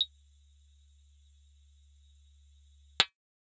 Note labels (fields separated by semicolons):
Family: bass; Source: synthesizer; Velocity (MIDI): 127